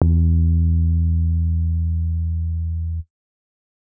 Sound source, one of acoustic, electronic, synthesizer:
electronic